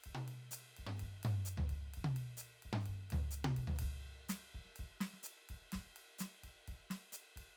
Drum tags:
bossa nova
beat
127 BPM
4/4
ride, hi-hat pedal, snare, high tom, mid tom, floor tom, kick

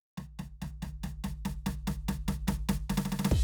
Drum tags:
rock
fill
145 BPM
4/4
crash, snare, floor tom, kick

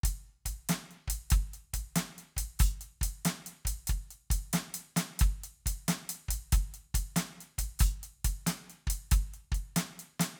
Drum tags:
rock
beat
92 BPM
4/4
closed hi-hat, snare, kick

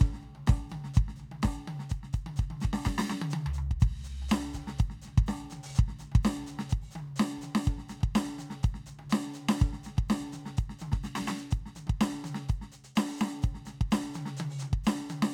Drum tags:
prog rock
beat
125 BPM
4/4
crash, closed hi-hat, open hi-hat, hi-hat pedal, snare, high tom, floor tom, kick

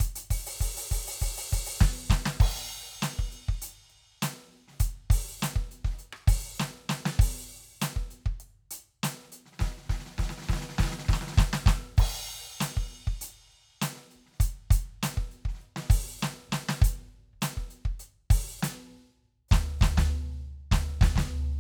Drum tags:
Latin funk
beat
100 BPM
4/4
crash, ride, closed hi-hat, open hi-hat, hi-hat pedal, snare, cross-stick, floor tom, kick

